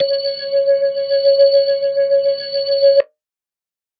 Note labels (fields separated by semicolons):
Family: organ; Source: electronic; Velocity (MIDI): 100